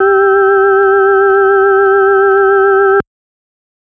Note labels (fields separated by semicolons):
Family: organ; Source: electronic; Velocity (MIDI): 100; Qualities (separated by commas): multiphonic